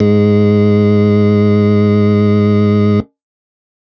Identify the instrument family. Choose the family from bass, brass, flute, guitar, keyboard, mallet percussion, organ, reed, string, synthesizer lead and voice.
organ